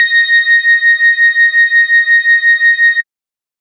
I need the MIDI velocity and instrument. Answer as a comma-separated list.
25, synthesizer bass